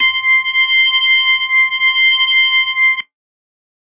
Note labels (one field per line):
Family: organ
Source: electronic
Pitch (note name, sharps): C6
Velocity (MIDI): 100